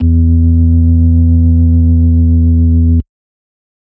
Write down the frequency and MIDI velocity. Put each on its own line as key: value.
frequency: 82.41 Hz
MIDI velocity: 100